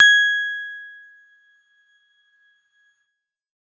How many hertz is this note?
1661 Hz